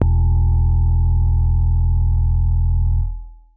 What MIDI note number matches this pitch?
28